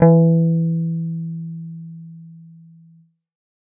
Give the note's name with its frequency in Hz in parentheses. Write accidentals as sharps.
E3 (164.8 Hz)